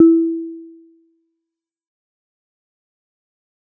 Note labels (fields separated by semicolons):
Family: mallet percussion; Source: acoustic; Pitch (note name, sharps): E4; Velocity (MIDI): 100; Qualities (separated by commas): fast decay, percussive